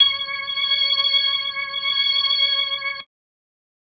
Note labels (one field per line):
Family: organ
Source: electronic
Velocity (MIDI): 100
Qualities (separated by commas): bright